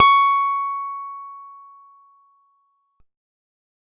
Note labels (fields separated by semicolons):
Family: guitar; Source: acoustic; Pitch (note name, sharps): C#6; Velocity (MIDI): 127